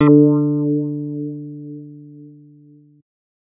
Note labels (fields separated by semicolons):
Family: bass; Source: synthesizer; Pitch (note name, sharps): D3; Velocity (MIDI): 100; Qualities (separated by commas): distorted